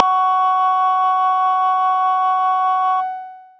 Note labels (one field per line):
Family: bass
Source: synthesizer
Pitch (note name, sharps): F#4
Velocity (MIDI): 127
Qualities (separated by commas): long release, multiphonic